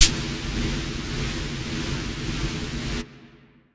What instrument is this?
acoustic flute